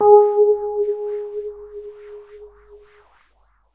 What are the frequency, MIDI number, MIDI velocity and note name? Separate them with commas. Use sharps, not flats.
415.3 Hz, 68, 25, G#4